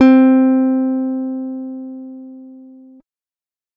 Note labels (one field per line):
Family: guitar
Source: acoustic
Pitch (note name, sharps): C4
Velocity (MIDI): 127